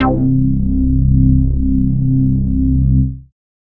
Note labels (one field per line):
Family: bass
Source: synthesizer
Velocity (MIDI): 50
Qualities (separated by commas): distorted